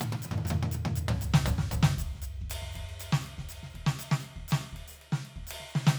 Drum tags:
songo
beat
120 BPM
4/4
ride, ride bell, percussion, snare, high tom, mid tom, floor tom, kick

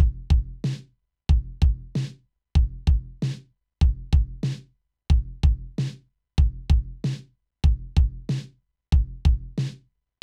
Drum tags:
rock
beat
94 BPM
4/4
snare, kick

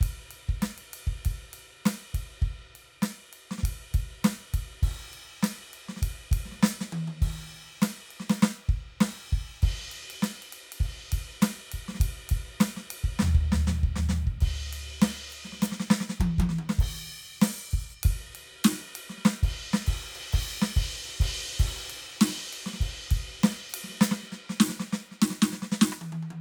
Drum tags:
rock
beat
100 BPM
4/4
crash, ride, closed hi-hat, open hi-hat, hi-hat pedal, snare, cross-stick, high tom, floor tom, kick

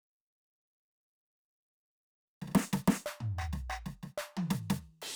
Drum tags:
New Orleans funk
fill
93 BPM
4/4
crash, ride, percussion, snare, high tom, mid tom

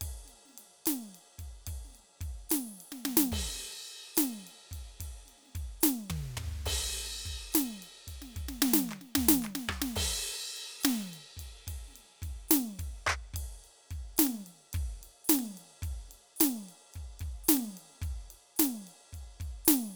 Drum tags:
blues shuffle
beat
72 BPM
4/4
crash, ride, hi-hat pedal, percussion, snare, cross-stick, mid tom, floor tom, kick

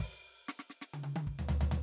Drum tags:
Purdie shuffle
fill
130 BPM
4/4
open hi-hat, snare, high tom, floor tom, kick

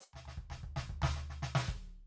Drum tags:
jazz-funk
fill
116 BPM
4/4
hi-hat pedal, snare, floor tom, kick

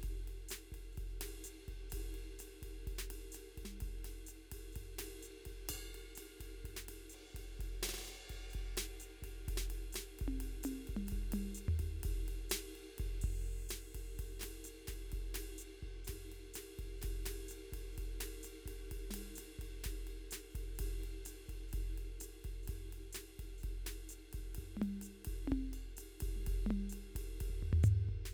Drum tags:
bossa nova
beat
127 BPM
4/4
crash, ride, ride bell, hi-hat pedal, snare, high tom, mid tom, floor tom, kick

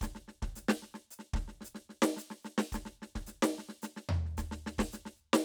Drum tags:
prog rock
beat
110 BPM
5/4
hi-hat pedal, snare, floor tom, kick

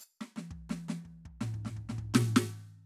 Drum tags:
New Orleans funk
fill
84 BPM
4/4
percussion, snare, high tom, floor tom, kick

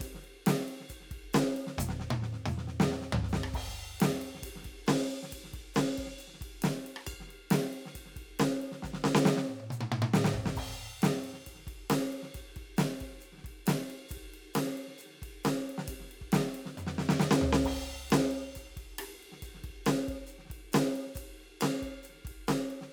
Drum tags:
rock
beat
136 BPM
4/4
crash, ride, ride bell, hi-hat pedal, snare, cross-stick, high tom, mid tom, floor tom, kick

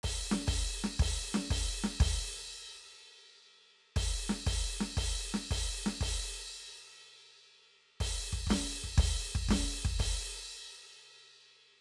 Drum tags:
rock
beat
120 BPM
4/4
crash, snare, kick

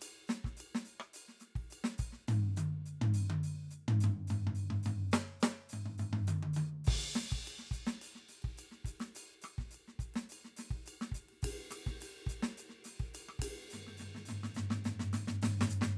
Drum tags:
Afro-Cuban
beat
105 BPM
4/4
ride, ride bell, closed hi-hat, open hi-hat, hi-hat pedal, snare, cross-stick, high tom, floor tom, kick

